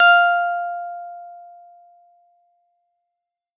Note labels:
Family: guitar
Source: synthesizer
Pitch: F5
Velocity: 127

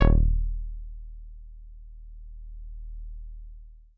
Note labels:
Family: guitar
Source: synthesizer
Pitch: D#1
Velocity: 127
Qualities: long release

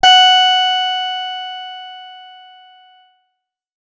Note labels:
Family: guitar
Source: acoustic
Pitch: F#5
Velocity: 50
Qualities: bright, distorted

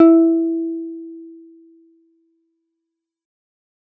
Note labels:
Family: keyboard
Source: electronic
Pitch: E4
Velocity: 50

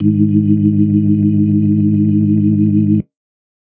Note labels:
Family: organ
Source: electronic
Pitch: G#1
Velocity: 75

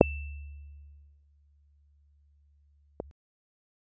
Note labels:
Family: keyboard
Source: electronic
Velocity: 50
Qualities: dark

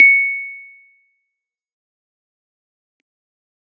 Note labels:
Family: keyboard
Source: electronic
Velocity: 25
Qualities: fast decay, percussive

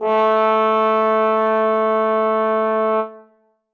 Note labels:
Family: brass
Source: acoustic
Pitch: A3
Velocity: 100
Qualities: reverb

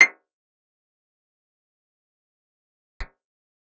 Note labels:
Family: guitar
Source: acoustic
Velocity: 50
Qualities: fast decay, percussive, reverb

